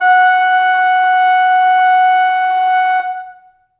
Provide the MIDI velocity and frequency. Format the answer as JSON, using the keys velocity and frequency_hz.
{"velocity": 127, "frequency_hz": 740}